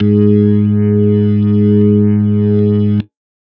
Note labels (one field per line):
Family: organ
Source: electronic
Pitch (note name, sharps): G#2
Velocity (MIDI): 75